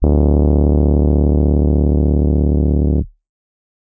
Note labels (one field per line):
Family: keyboard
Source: electronic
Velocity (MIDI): 100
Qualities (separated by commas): dark